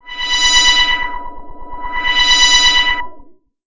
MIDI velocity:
25